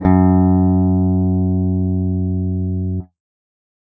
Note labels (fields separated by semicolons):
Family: guitar; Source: electronic; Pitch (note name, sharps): F#2; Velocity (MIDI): 50